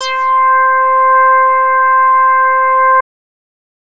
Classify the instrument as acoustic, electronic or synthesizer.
synthesizer